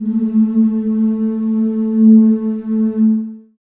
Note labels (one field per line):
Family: voice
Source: acoustic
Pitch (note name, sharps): A3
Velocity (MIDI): 127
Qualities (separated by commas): dark, long release, reverb